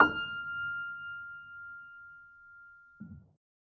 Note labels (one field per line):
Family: keyboard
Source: acoustic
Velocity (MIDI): 25